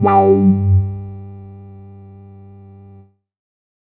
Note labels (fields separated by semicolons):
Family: bass; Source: synthesizer; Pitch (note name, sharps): G2; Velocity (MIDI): 25; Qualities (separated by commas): distorted, non-linear envelope